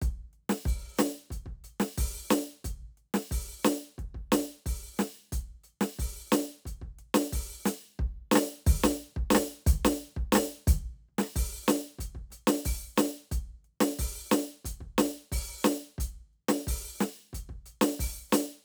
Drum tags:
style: Afrobeat; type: beat; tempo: 90 BPM; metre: 4/4; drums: crash, closed hi-hat, open hi-hat, hi-hat pedal, snare, cross-stick, kick

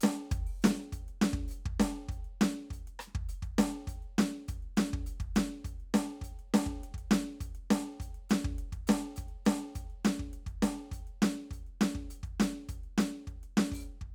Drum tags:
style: rock; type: beat; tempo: 102 BPM; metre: 3/4; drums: closed hi-hat, open hi-hat, hi-hat pedal, snare, cross-stick, kick

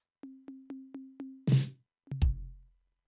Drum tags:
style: reggae; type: fill; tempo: 78 BPM; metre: 4/4; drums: closed hi-hat, hi-hat pedal, snare, high tom, floor tom, kick

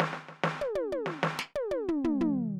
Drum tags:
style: funk rock; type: fill; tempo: 92 BPM; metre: 4/4; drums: snare, high tom, floor tom

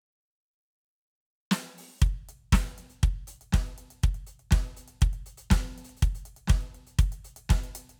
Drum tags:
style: disco; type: beat; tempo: 120 BPM; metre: 4/4; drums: closed hi-hat, open hi-hat, hi-hat pedal, snare, kick

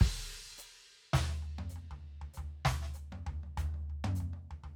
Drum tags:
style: hip-hop; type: fill; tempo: 100 BPM; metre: 4/4; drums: crash, hi-hat pedal, snare, mid tom, floor tom, kick

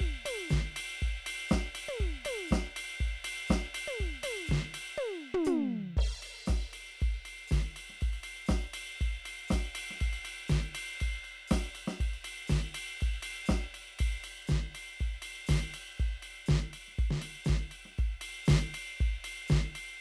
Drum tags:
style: disco; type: beat; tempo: 120 BPM; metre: 4/4; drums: crash, ride, ride bell, closed hi-hat, hi-hat pedal, snare, high tom, floor tom, kick

